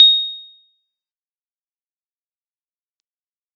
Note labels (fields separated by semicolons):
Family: keyboard; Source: electronic; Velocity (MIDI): 75; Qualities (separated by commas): bright, fast decay, percussive